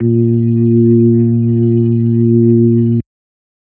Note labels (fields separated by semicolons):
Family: organ; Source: electronic; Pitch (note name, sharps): A#2; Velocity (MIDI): 100